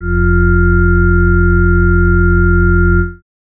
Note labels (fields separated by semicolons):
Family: organ; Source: electronic; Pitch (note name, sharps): F1; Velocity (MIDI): 25